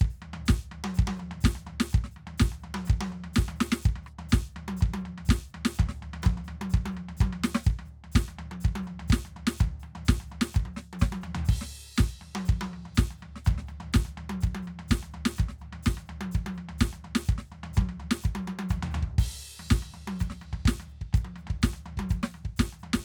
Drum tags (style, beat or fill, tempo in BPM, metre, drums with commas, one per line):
prog rock
beat
125 BPM
4/4
crash, open hi-hat, hi-hat pedal, snare, cross-stick, high tom, floor tom, kick